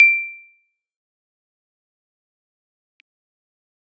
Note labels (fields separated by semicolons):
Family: keyboard; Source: electronic; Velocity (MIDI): 50; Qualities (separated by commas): fast decay, percussive